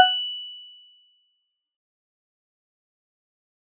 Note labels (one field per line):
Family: mallet percussion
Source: acoustic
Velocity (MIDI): 127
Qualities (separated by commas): bright, fast decay, percussive